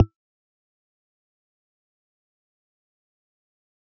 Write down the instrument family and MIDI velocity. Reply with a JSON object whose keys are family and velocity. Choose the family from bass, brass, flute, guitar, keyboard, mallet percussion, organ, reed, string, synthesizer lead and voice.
{"family": "mallet percussion", "velocity": 25}